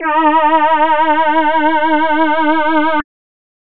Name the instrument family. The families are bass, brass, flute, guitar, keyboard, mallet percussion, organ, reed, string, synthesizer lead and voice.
voice